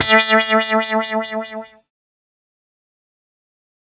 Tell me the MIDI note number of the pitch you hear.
57